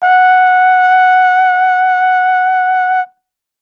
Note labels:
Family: brass; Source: acoustic; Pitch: F#5; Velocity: 50

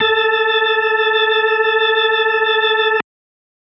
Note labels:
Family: organ; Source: electronic; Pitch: A4; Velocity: 50

